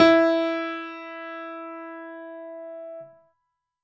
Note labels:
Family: keyboard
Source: acoustic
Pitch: E4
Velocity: 100

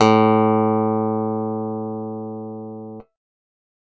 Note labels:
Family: keyboard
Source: electronic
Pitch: A2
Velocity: 100

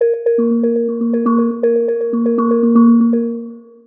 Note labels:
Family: mallet percussion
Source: synthesizer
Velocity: 25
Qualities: long release, multiphonic, percussive, tempo-synced

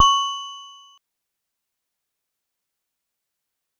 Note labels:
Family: mallet percussion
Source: acoustic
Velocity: 25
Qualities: fast decay, percussive

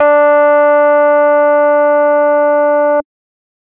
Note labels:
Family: organ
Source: electronic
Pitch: D4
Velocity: 127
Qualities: distorted

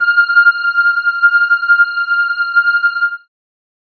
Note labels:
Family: keyboard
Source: synthesizer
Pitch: F6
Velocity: 50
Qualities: bright

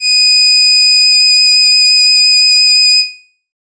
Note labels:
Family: reed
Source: synthesizer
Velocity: 127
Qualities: bright

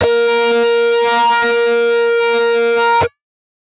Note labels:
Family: guitar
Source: synthesizer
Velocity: 75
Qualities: bright, distorted

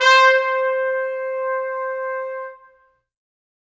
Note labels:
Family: brass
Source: acoustic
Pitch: C5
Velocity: 50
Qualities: bright, reverb

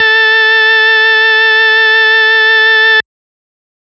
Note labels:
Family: organ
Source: electronic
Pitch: A4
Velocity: 50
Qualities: bright, distorted

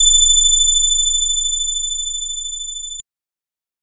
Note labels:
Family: bass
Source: synthesizer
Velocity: 25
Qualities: bright, distorted, multiphonic

